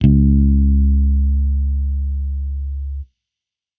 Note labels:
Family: bass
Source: electronic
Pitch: C#2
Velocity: 50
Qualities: distorted

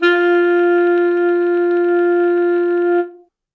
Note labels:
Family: reed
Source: acoustic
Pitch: F4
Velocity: 25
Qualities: reverb

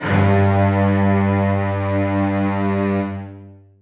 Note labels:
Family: string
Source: acoustic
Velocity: 127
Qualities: long release, reverb

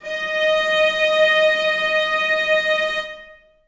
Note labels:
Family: string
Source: acoustic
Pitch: D#5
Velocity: 50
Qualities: reverb

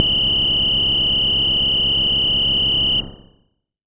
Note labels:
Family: bass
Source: synthesizer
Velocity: 25

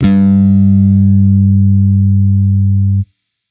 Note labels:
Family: bass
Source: electronic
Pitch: G2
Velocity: 25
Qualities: distorted

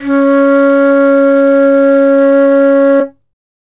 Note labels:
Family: flute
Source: acoustic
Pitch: C#4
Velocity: 50

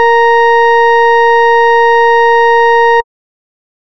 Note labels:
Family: bass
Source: synthesizer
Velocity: 127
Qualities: distorted

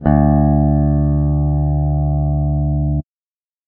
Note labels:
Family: guitar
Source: electronic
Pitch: D2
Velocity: 25

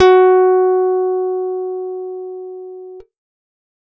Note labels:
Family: guitar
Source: acoustic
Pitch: F#4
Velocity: 100

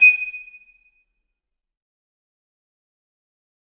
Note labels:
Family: flute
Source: acoustic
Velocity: 100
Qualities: bright, fast decay, percussive, reverb

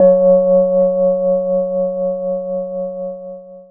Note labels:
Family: keyboard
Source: electronic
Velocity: 75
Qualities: long release, reverb

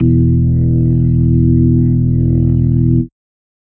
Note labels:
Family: organ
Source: electronic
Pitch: E1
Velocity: 75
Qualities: dark, distorted

